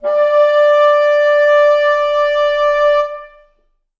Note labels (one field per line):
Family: reed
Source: acoustic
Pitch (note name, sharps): D5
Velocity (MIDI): 75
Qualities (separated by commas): reverb